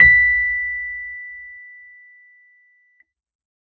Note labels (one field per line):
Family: keyboard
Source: electronic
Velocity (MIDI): 127